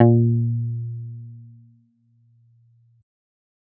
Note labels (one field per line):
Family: bass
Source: synthesizer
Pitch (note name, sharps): A#2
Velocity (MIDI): 100